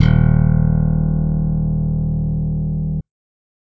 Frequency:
38.89 Hz